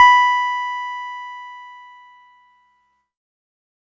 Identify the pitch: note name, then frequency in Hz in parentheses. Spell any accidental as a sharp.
B5 (987.8 Hz)